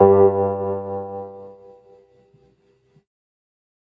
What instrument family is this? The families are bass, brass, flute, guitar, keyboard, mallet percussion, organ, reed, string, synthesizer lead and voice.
organ